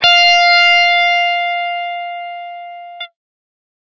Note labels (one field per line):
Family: guitar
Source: electronic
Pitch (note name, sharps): F5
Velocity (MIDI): 75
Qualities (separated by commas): bright, distorted